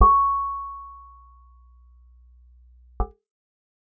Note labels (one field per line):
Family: guitar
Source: acoustic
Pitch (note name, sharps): C#6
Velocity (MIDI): 25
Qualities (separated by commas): dark